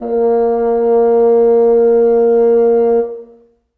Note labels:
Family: reed; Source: acoustic; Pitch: A#3; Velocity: 25; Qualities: reverb

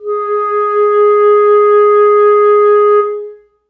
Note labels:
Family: reed; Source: acoustic; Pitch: G#4; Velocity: 75; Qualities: reverb

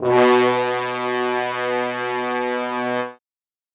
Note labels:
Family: brass; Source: acoustic; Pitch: B2; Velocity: 127; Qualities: bright, reverb

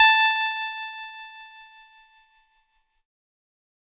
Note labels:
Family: keyboard; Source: electronic; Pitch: A5; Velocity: 50; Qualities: bright, distorted

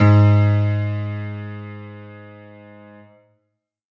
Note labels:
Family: keyboard; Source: acoustic; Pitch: G#2; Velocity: 127; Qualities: bright

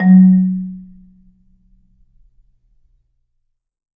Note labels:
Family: mallet percussion; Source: acoustic; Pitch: F#3; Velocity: 50; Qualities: dark, reverb

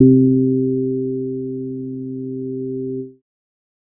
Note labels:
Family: bass; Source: synthesizer; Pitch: C3; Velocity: 50; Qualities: dark

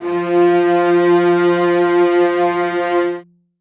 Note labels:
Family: string; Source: acoustic; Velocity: 100; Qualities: reverb

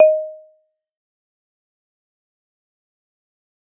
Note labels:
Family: mallet percussion; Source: acoustic; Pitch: D#5; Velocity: 127; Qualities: dark, fast decay, percussive, reverb

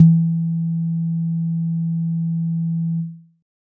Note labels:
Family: keyboard; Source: electronic; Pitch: E3; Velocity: 75; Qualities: dark

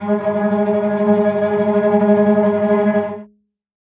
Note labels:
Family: string; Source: acoustic; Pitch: G#3; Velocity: 25; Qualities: non-linear envelope, reverb

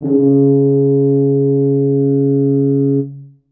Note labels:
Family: brass; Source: acoustic; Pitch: C#3; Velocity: 100; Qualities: dark, reverb

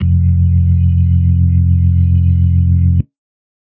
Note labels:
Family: organ; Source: electronic; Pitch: F1; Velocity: 75; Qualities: dark

